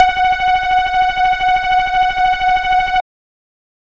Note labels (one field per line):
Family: bass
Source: synthesizer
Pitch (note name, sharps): F#5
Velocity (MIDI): 127